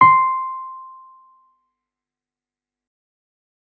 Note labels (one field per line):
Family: keyboard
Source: electronic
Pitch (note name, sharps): C6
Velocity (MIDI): 75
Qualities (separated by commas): fast decay